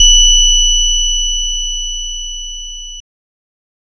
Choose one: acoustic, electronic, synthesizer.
synthesizer